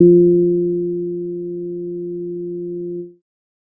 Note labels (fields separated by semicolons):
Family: bass; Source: synthesizer; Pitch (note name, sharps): F3; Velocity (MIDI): 25; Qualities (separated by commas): dark